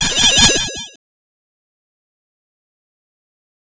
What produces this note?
synthesizer bass